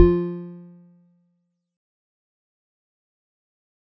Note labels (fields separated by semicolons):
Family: mallet percussion; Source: acoustic; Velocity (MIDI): 100; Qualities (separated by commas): fast decay, percussive